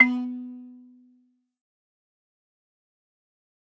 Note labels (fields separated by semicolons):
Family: mallet percussion; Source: acoustic; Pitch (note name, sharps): B3; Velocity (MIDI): 50; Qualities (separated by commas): fast decay, reverb